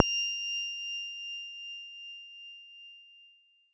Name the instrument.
electronic guitar